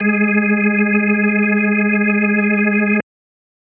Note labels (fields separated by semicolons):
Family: organ; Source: electronic; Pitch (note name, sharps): G#3; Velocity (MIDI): 25